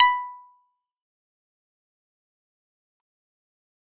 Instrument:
electronic keyboard